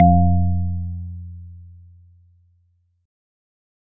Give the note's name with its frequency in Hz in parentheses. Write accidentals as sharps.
F2 (87.31 Hz)